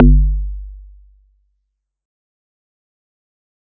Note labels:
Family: mallet percussion; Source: acoustic; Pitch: G1; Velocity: 100; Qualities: fast decay

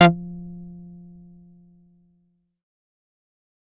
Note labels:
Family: bass; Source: synthesizer; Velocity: 25; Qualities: distorted, fast decay, percussive

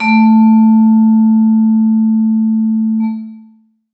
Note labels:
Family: mallet percussion; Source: acoustic; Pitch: A3; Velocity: 75; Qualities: long release, reverb

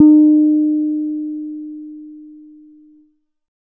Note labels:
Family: bass; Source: synthesizer; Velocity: 25

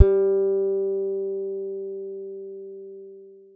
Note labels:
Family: guitar; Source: acoustic; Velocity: 127; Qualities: dark

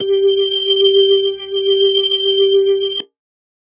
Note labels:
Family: organ; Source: electronic; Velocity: 25

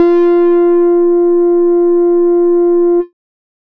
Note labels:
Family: bass; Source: synthesizer; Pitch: F4; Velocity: 127; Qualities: distorted

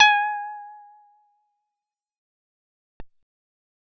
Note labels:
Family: bass; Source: synthesizer; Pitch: G#5; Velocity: 75; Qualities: fast decay

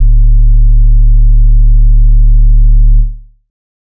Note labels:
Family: bass; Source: synthesizer; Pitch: D1; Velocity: 50; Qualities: dark

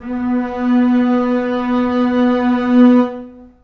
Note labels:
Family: string; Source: acoustic; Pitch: B3; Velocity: 50; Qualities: long release, reverb

